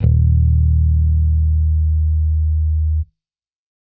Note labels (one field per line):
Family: bass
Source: electronic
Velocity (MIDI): 100